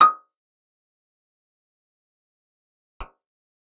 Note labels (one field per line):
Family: guitar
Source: acoustic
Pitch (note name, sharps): D#6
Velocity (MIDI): 50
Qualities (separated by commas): fast decay, percussive, reverb